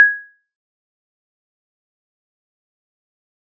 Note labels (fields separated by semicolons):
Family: mallet percussion; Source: acoustic; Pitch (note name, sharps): G#6; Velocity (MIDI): 100; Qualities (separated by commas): fast decay, percussive